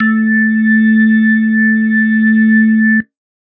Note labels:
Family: organ; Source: electronic; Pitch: A3; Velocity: 127

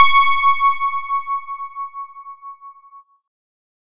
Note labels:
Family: keyboard; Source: electronic; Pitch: C#6; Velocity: 100

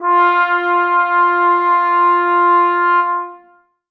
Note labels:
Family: brass; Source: acoustic; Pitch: F4; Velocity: 75; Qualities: bright, long release, reverb

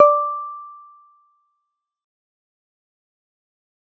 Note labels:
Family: guitar; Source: synthesizer; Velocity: 50; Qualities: fast decay, percussive

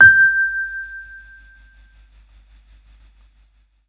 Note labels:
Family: keyboard; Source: electronic; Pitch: G6; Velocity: 50

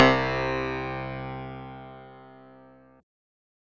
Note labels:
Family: synthesizer lead; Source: synthesizer; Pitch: C2; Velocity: 25; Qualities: bright, distorted

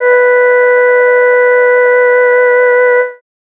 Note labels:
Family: voice; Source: synthesizer; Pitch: B4; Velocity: 75

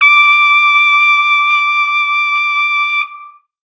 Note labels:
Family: brass; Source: acoustic; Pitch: D6; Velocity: 75

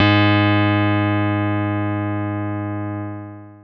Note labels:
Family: keyboard; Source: electronic; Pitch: G#2; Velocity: 127; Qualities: distorted, long release

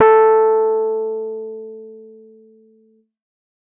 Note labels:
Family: keyboard; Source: electronic; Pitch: A4; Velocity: 127

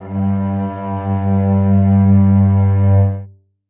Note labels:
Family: string; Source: acoustic; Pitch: G2; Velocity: 75; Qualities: reverb

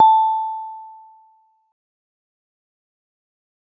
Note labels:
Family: mallet percussion; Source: acoustic; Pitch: A5; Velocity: 50; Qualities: fast decay

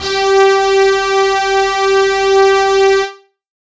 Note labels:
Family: guitar; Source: electronic; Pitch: G4; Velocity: 50; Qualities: distorted

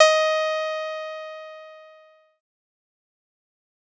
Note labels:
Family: bass; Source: synthesizer; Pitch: D#5; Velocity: 50; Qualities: distorted, fast decay

